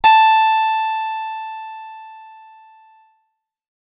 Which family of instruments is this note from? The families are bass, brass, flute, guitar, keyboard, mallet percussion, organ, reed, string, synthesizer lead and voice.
guitar